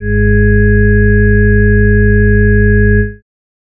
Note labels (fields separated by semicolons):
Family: organ; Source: electronic; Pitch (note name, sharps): G#1; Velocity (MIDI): 127